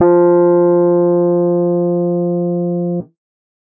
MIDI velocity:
100